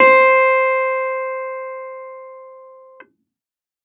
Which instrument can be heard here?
electronic keyboard